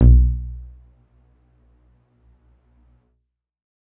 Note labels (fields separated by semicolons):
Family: keyboard; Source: electronic; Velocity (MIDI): 100; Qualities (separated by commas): dark, percussive, reverb